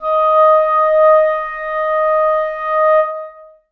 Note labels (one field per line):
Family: reed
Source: acoustic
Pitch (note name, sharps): D#5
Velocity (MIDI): 75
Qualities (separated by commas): long release, reverb